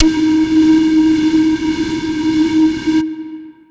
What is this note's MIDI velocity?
127